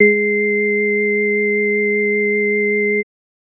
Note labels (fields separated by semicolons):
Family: organ; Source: electronic; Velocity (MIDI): 50; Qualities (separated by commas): multiphonic